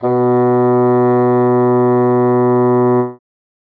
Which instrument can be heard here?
acoustic reed instrument